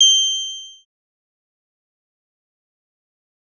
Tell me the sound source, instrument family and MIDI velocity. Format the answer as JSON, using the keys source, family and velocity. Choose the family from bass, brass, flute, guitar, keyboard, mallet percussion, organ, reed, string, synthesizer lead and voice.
{"source": "synthesizer", "family": "synthesizer lead", "velocity": 50}